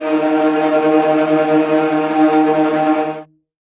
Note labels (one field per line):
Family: string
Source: acoustic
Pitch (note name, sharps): D#3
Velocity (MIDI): 50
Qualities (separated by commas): non-linear envelope, reverb